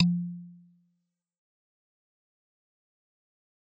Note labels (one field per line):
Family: mallet percussion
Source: acoustic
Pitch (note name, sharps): F3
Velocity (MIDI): 100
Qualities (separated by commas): fast decay, percussive